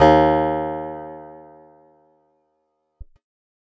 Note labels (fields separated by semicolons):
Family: guitar; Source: acoustic; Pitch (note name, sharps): D#2; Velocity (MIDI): 25